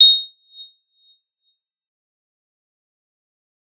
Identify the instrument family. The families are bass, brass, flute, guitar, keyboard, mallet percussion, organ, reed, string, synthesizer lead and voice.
bass